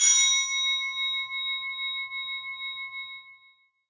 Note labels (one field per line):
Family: mallet percussion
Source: acoustic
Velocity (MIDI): 75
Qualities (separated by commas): reverb